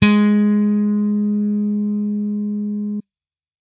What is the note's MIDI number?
56